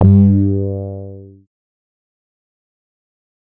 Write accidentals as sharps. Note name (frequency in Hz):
G2 (98 Hz)